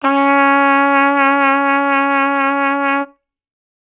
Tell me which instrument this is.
acoustic brass instrument